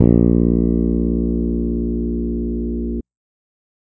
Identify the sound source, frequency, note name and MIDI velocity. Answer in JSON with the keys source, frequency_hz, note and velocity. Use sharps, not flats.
{"source": "electronic", "frequency_hz": 58.27, "note": "A#1", "velocity": 100}